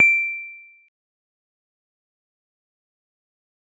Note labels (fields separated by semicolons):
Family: guitar; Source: synthesizer; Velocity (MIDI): 50; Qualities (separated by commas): dark, fast decay, percussive